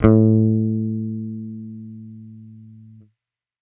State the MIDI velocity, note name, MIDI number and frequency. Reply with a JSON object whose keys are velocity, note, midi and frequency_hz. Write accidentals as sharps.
{"velocity": 50, "note": "A2", "midi": 45, "frequency_hz": 110}